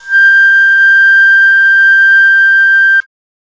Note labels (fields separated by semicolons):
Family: flute; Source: acoustic; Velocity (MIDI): 25; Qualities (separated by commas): bright